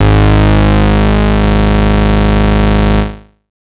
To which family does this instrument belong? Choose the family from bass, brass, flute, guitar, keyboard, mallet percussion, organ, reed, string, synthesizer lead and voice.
bass